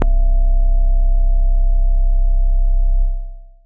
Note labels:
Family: keyboard; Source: acoustic; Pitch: C1; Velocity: 25; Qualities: long release

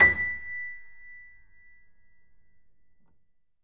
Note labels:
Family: keyboard; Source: acoustic; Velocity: 100; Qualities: reverb

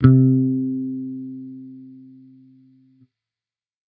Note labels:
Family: bass; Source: electronic; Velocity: 25

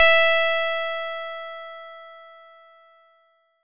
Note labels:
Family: bass; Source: synthesizer; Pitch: E5; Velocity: 50; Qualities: bright, distorted

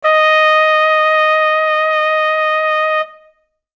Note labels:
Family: brass; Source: acoustic; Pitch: D#5; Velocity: 100; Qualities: bright

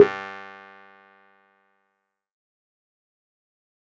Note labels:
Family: keyboard; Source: electronic; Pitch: G2; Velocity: 25; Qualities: fast decay, percussive

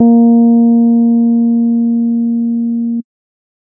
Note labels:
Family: keyboard; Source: electronic; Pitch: A#3; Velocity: 75; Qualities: dark

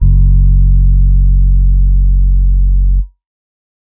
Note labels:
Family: keyboard; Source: electronic; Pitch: F#1; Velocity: 50; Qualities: dark

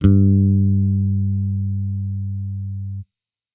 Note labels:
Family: bass; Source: electronic; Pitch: G2; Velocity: 25

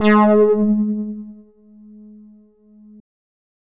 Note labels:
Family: bass; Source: synthesizer; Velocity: 100; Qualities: distorted

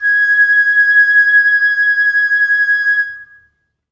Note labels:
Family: flute; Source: acoustic; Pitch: G#6; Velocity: 50; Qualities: reverb

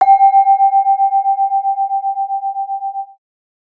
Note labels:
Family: mallet percussion; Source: acoustic; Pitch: G5; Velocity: 50; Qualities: multiphonic

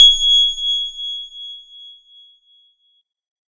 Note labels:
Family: organ; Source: electronic; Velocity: 25; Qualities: bright

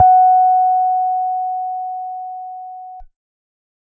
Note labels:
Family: keyboard; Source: electronic; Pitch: F#5; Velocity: 50

